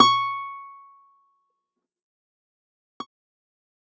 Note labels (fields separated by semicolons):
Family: guitar; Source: electronic; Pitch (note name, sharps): C#6; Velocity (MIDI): 100; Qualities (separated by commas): fast decay